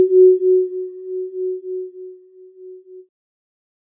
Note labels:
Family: keyboard; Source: electronic; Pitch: F#4; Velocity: 75; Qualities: multiphonic

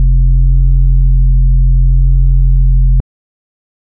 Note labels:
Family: organ; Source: electronic; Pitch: F1; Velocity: 50; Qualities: dark

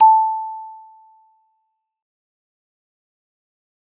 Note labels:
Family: mallet percussion; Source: acoustic; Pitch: A5; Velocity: 127; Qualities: fast decay

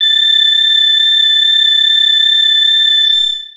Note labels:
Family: bass; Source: synthesizer; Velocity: 100; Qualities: distorted, long release, multiphonic

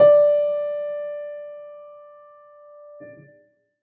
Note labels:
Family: keyboard; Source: acoustic; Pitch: D5; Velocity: 25; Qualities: reverb

